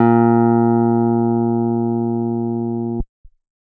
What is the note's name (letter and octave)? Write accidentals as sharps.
A#2